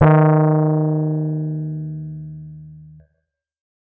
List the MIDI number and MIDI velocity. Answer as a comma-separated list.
51, 100